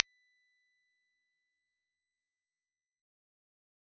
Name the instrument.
synthesizer bass